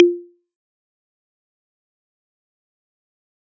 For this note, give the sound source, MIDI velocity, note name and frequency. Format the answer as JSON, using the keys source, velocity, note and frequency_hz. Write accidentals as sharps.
{"source": "acoustic", "velocity": 100, "note": "F4", "frequency_hz": 349.2}